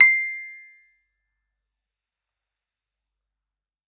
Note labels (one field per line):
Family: keyboard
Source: electronic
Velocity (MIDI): 127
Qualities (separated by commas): fast decay, percussive